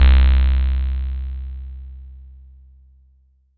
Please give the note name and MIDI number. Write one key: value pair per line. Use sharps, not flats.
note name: C2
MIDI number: 36